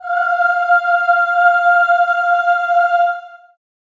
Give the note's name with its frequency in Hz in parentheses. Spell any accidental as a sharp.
F5 (698.5 Hz)